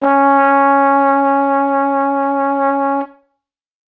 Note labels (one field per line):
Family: brass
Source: acoustic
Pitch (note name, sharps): C#4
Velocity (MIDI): 75